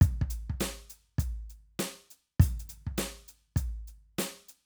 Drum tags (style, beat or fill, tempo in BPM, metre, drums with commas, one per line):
rock
beat
100 BPM
4/4
closed hi-hat, snare, kick